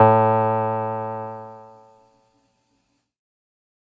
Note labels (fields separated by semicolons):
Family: keyboard; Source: electronic; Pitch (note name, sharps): A2; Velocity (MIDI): 50